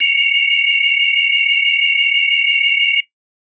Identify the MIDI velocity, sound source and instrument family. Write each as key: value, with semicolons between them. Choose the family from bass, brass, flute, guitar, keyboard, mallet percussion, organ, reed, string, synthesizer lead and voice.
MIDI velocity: 50; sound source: electronic; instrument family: organ